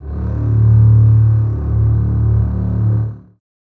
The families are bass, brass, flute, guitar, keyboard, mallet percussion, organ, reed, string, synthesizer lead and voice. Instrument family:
string